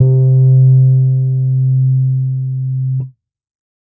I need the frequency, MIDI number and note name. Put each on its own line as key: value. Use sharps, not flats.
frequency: 130.8 Hz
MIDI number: 48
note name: C3